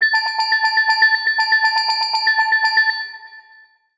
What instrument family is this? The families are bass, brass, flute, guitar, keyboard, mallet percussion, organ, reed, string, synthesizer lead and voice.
mallet percussion